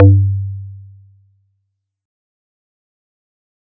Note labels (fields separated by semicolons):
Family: mallet percussion; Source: acoustic; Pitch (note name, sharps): G2; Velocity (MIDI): 75; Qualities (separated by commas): fast decay